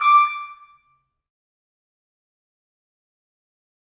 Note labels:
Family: brass; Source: acoustic; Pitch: D6; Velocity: 75; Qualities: fast decay, percussive, reverb

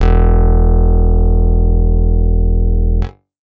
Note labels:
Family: guitar; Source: acoustic; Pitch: E1; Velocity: 100

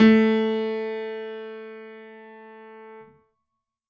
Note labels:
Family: keyboard; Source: acoustic; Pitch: A3; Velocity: 100

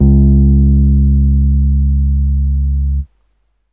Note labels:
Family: keyboard; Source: electronic; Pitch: C#2; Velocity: 50; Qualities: dark

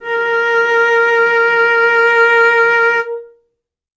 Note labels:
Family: string; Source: acoustic; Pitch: A#4; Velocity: 25; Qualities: reverb

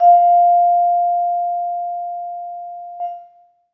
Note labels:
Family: mallet percussion; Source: acoustic; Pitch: F5; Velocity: 75; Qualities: reverb

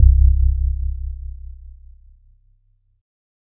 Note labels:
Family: keyboard; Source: electronic; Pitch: C1; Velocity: 75; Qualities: dark

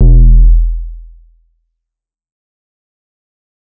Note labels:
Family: bass; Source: synthesizer; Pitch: E1; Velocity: 127; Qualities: dark, fast decay

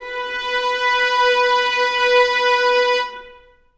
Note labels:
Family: string; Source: acoustic; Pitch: B4; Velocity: 50; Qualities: reverb

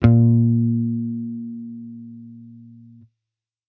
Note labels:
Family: bass; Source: electronic; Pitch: A#2; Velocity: 100

